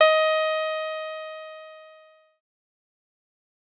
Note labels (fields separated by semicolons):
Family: bass; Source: synthesizer; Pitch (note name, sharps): D#5; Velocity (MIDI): 127; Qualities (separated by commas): bright, distorted, fast decay